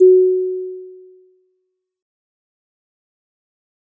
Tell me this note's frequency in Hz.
370 Hz